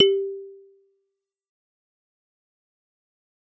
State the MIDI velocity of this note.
127